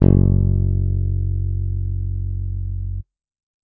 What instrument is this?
electronic bass